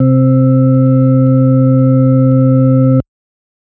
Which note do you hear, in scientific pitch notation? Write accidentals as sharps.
C3